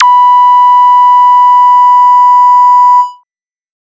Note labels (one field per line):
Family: bass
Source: synthesizer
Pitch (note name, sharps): B5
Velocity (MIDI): 127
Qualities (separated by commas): distorted